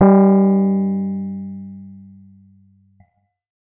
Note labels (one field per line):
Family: keyboard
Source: electronic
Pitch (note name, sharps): G3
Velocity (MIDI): 50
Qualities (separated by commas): distorted